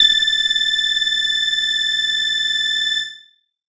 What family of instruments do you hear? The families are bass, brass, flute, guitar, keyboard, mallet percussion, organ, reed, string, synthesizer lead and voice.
keyboard